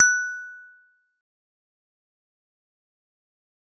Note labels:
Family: mallet percussion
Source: acoustic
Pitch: F#6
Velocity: 75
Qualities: fast decay, percussive

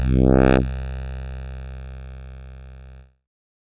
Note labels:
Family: keyboard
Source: synthesizer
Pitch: C2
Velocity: 50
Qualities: bright, distorted

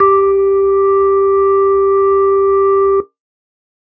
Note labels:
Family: organ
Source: electronic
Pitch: G4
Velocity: 127

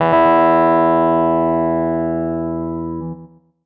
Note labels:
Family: keyboard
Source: electronic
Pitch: E2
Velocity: 127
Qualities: distorted, tempo-synced

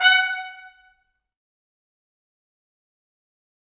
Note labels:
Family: brass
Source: acoustic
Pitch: F#5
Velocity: 127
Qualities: bright, fast decay, percussive, reverb

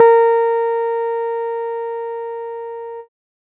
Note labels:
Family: keyboard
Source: electronic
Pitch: A#4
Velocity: 50

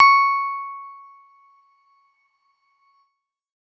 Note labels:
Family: keyboard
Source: electronic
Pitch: C#6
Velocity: 127

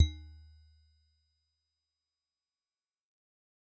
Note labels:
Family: mallet percussion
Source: acoustic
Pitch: D#2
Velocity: 100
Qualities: fast decay, percussive

